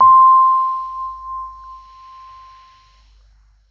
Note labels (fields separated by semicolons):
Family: keyboard; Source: electronic; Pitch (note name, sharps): C6; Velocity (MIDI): 25